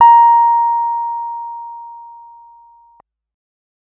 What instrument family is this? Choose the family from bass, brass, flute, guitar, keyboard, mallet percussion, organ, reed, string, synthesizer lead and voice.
keyboard